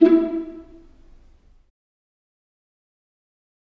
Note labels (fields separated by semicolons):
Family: string; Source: acoustic; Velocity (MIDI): 25; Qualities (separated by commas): dark, fast decay, percussive, reverb